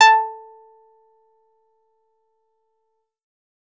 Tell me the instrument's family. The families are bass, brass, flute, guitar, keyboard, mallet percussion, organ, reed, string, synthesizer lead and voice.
bass